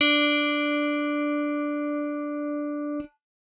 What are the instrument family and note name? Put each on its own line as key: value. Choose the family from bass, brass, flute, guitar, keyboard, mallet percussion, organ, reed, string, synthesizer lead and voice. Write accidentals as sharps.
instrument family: guitar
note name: D4